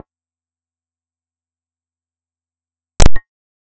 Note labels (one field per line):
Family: bass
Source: synthesizer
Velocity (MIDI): 100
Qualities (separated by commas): percussive, reverb